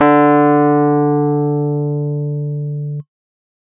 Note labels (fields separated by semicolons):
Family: keyboard; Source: electronic; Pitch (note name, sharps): D3; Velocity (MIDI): 100